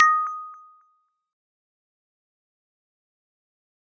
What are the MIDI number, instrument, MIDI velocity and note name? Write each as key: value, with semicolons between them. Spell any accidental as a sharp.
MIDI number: 87; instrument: acoustic mallet percussion instrument; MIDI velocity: 100; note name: D#6